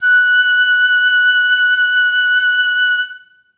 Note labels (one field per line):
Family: flute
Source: acoustic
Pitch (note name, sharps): F#6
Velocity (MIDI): 75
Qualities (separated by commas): reverb